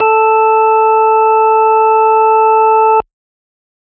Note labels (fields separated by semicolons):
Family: organ; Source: electronic; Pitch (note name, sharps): A4; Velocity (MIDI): 25